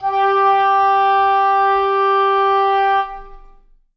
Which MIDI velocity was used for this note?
50